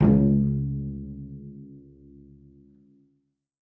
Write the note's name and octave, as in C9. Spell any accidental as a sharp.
C#2